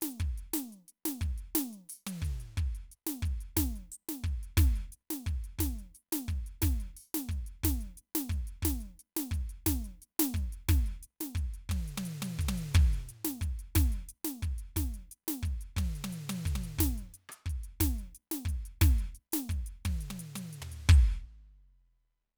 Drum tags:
chacarera
beat
118 BPM
4/4
closed hi-hat, open hi-hat, hi-hat pedal, snare, cross-stick, high tom, floor tom, kick

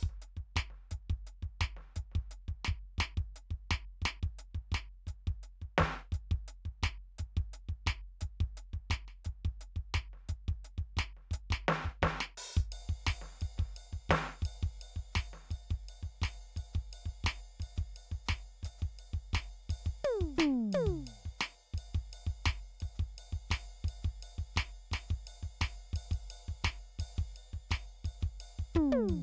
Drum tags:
rock
beat
115 BPM
4/4
ride, closed hi-hat, open hi-hat, hi-hat pedal, snare, high tom, floor tom, kick

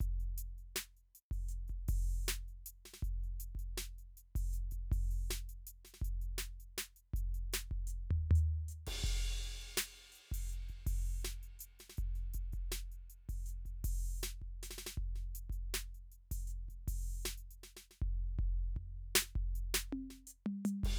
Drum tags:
funk
beat
80 BPM
4/4
crash, ride, closed hi-hat, open hi-hat, hi-hat pedal, snare, high tom, mid tom, floor tom, kick

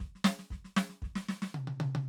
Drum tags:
country
fill
114 BPM
4/4
snare, high tom, kick

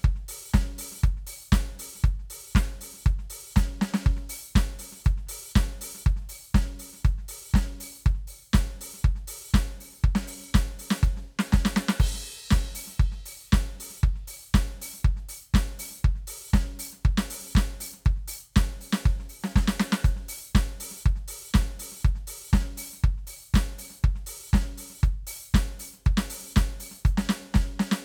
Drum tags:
disco
beat
120 BPM
4/4
crash, closed hi-hat, open hi-hat, hi-hat pedal, snare, kick

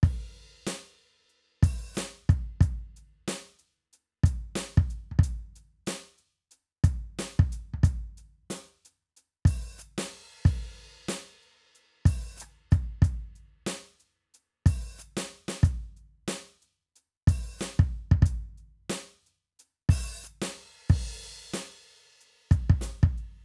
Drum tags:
hip-hop
beat
92 BPM
4/4
crash, closed hi-hat, open hi-hat, hi-hat pedal, snare, cross-stick, kick

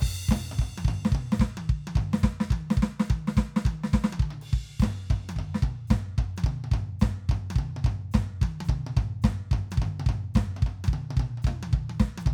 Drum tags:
swing
beat
215 BPM
4/4
crash, ride, hi-hat pedal, snare, high tom, mid tom, floor tom, kick

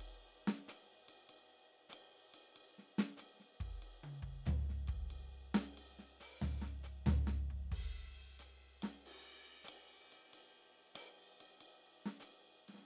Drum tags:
jazz
beat
93 BPM
4/4
crash, ride, hi-hat pedal, snare, high tom, floor tom, kick

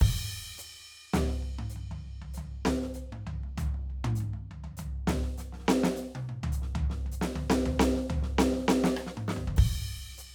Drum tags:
hip-hop
fill
100 BPM
4/4
crash, hi-hat pedal, snare, cross-stick, high tom, mid tom, floor tom, kick

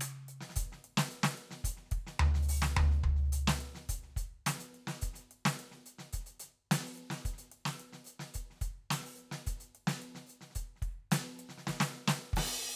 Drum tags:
ijexá
beat
108 BPM
4/4
crash, closed hi-hat, open hi-hat, hi-hat pedal, snare, cross-stick, floor tom, kick

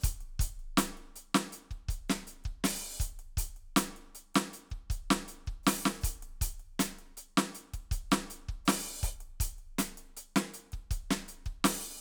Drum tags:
funk
beat
80 BPM
4/4
closed hi-hat, open hi-hat, hi-hat pedal, snare, kick

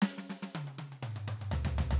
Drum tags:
rock
beat
120 BPM
4/4
snare, high tom, mid tom, floor tom

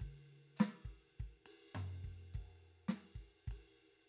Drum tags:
Motown
beat
104 BPM
4/4
crash, ride, hi-hat pedal, snare, floor tom, kick

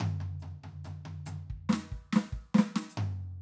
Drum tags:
half-time rock
fill
140 BPM
4/4
hi-hat pedal, snare, high tom, floor tom, kick

